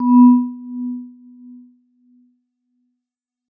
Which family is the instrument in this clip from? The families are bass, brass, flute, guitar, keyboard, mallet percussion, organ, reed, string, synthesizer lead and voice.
mallet percussion